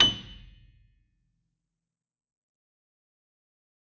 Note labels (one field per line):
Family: keyboard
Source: acoustic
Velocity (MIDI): 127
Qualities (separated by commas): percussive, reverb